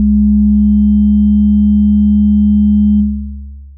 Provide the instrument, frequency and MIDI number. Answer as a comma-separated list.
synthesizer lead, 69.3 Hz, 37